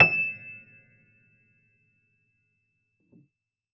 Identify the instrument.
acoustic keyboard